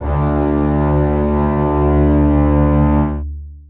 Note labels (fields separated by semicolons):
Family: string; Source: acoustic; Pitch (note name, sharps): D2; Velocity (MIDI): 50; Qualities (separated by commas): long release, reverb